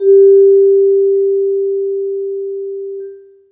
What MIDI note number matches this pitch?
67